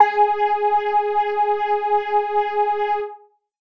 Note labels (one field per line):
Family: keyboard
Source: electronic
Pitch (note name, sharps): G#4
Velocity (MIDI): 100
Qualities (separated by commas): distorted